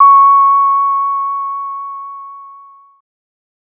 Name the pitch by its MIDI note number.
85